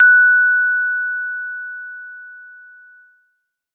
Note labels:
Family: mallet percussion; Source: acoustic; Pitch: F#6; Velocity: 127

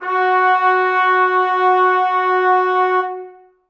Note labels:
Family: brass; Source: acoustic; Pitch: F#4; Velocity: 100; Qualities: reverb

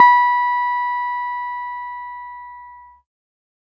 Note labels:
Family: keyboard; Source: electronic; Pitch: B5; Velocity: 75

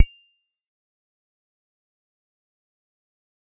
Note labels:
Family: guitar; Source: electronic; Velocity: 25; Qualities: bright, fast decay, percussive, reverb

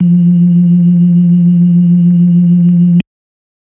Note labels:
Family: organ; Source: electronic; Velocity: 50; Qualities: dark

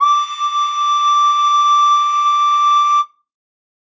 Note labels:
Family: flute; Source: acoustic; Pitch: D6; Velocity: 50; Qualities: bright

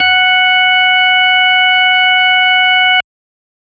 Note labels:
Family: organ; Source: electronic; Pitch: F#5; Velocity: 100

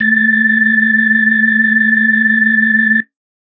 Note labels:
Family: organ; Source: electronic; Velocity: 50

